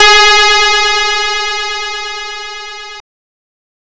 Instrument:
synthesizer guitar